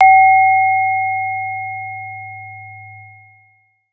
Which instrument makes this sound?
acoustic keyboard